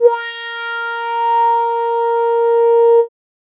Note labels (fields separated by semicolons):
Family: keyboard; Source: synthesizer; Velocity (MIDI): 100